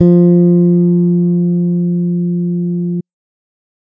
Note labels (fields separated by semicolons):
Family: bass; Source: electronic; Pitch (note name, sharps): F3; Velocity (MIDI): 75